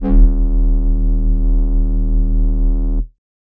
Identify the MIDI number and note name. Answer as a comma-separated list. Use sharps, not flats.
27, D#1